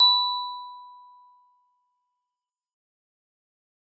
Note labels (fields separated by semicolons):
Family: mallet percussion; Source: acoustic; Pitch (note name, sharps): B5; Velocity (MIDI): 127; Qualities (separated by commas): fast decay, percussive